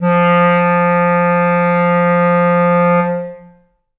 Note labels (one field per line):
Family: reed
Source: acoustic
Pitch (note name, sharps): F3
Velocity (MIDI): 100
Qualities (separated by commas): long release, reverb